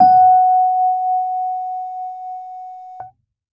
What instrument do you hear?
electronic keyboard